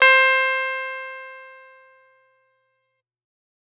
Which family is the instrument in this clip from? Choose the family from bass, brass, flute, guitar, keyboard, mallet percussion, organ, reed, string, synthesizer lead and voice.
guitar